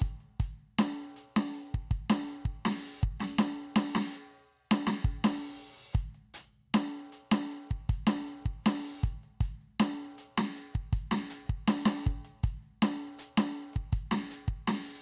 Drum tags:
funk, beat, 80 BPM, 4/4, closed hi-hat, open hi-hat, hi-hat pedal, snare, kick

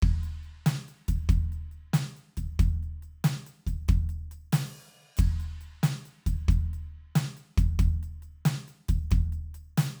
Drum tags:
rock, beat, 92 BPM, 4/4, crash, percussion, snare, kick

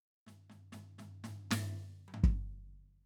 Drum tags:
reggae, fill, 78 BPM, 4/4, snare, high tom, floor tom, kick

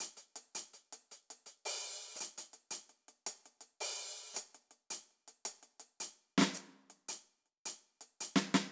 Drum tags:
rock, beat, 110 BPM, 4/4, closed hi-hat, open hi-hat, hi-hat pedal, snare

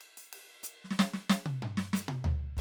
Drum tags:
rock, beat, 93 BPM, 4/4, ride, ride bell, open hi-hat, hi-hat pedal, snare, high tom, mid tom, floor tom, kick

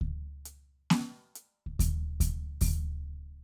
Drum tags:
hip-hop, beat, 70 BPM, 4/4, closed hi-hat, open hi-hat, snare, kick

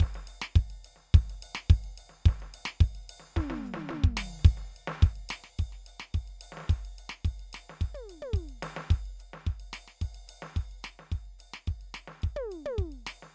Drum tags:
calypso, beat, 108 BPM, 4/4, ride, ride bell, hi-hat pedal, snare, high tom, floor tom, kick

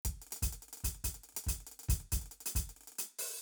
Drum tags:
hip-hop, fill, 70 BPM, 4/4, closed hi-hat, open hi-hat, kick

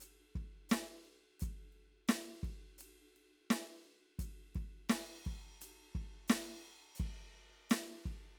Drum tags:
rock, beat, 86 BPM, 4/4, crash, ride, hi-hat pedal, snare, kick

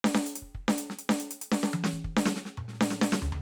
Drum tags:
hip-hop, fill, 70 BPM, 4/4, closed hi-hat, snare, high tom, mid tom, floor tom, kick

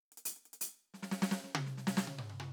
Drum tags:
rock, fill, 95 BPM, 4/4, closed hi-hat, snare, high tom, mid tom

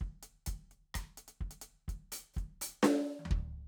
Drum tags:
slow reggae, beat, 64 BPM, 4/4, closed hi-hat, hi-hat pedal, snare, cross-stick, high tom, floor tom, kick

